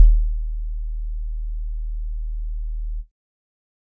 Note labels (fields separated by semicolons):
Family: keyboard; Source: electronic; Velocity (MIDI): 25